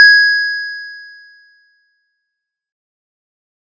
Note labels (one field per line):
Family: keyboard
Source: electronic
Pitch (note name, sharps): G#6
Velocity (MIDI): 75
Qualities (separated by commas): bright, distorted, fast decay